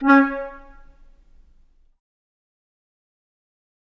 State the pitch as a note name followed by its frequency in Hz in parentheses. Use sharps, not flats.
C#4 (277.2 Hz)